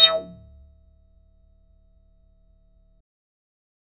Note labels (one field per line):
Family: bass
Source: synthesizer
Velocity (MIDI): 75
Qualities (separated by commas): percussive